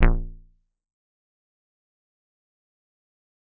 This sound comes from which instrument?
synthesizer bass